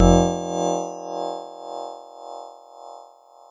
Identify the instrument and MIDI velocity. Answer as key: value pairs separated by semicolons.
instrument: electronic keyboard; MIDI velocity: 127